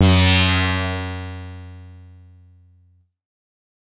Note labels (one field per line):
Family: bass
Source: synthesizer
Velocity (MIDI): 50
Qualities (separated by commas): bright, distorted